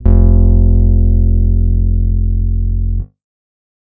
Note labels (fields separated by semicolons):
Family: guitar; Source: acoustic; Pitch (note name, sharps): F1; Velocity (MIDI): 50; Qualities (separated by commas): dark